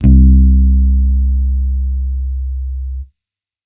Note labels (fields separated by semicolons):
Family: bass; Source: electronic; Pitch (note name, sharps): C2; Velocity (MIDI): 50